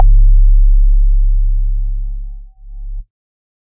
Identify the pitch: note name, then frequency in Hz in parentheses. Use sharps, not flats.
C#1 (34.65 Hz)